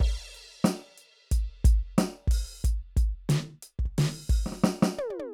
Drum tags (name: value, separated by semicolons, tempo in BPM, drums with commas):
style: rock; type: beat; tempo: 90 BPM; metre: 4/4; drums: crash, closed hi-hat, open hi-hat, hi-hat pedal, snare, high tom, kick